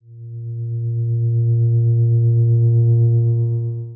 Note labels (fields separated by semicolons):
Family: guitar; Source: electronic; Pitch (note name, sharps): A#2; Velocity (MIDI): 127; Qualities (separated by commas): dark, long release